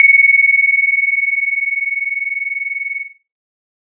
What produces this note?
synthesizer lead